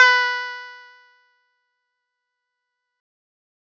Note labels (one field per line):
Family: guitar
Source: synthesizer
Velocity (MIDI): 75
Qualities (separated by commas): bright